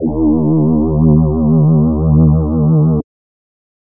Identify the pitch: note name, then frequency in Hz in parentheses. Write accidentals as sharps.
D#2 (77.78 Hz)